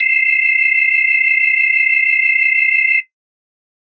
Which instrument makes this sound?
electronic organ